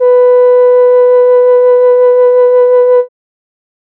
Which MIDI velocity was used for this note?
100